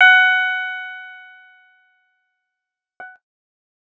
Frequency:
740 Hz